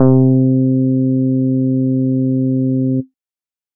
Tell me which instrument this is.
synthesizer bass